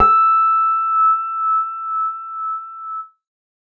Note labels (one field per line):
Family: bass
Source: synthesizer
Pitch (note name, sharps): E6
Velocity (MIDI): 100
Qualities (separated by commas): reverb